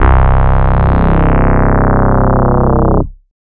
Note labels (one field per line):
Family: bass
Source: synthesizer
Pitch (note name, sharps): C1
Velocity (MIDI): 127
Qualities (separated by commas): bright, distorted